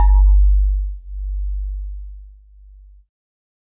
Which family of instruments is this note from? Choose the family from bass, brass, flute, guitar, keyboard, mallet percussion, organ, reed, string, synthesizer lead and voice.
keyboard